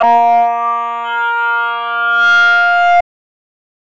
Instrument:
synthesizer voice